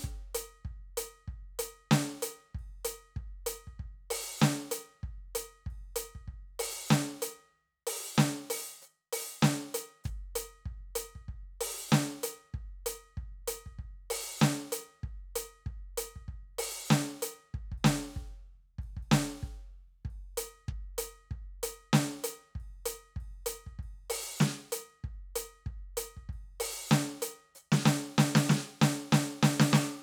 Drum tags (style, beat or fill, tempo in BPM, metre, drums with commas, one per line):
funk
beat
96 BPM
4/4
crash, ride, closed hi-hat, open hi-hat, hi-hat pedal, snare, kick